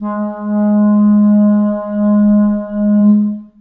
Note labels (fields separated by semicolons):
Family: reed; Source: acoustic; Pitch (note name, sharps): G#3; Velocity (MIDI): 25; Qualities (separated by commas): dark, long release, reverb